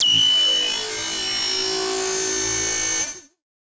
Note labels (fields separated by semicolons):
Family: synthesizer lead; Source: synthesizer; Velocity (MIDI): 100; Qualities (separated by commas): bright, distorted, multiphonic, non-linear envelope